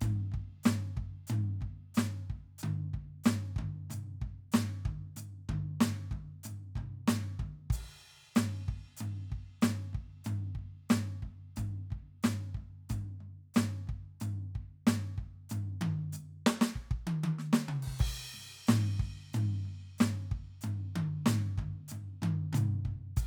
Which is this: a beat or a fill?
beat